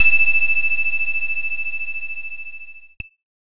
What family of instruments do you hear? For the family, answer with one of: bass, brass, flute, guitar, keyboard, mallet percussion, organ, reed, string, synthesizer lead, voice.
keyboard